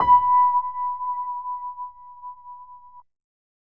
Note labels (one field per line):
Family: keyboard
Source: electronic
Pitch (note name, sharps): B5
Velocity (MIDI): 50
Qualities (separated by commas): reverb